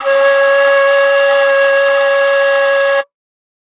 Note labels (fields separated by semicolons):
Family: flute; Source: acoustic; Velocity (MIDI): 100